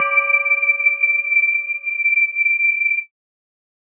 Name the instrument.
electronic mallet percussion instrument